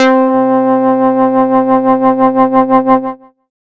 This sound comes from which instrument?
synthesizer bass